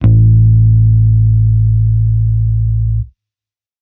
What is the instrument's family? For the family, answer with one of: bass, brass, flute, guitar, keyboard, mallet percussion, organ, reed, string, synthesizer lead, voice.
bass